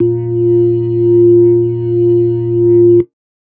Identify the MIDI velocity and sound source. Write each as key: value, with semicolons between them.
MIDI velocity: 100; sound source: electronic